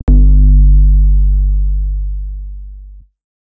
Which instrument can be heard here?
synthesizer bass